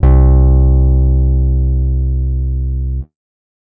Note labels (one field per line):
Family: guitar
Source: acoustic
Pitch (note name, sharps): C2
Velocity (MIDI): 127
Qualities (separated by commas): dark